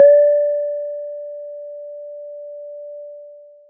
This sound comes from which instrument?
acoustic mallet percussion instrument